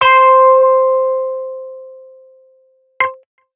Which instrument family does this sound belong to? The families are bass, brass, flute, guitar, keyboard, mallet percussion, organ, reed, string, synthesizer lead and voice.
guitar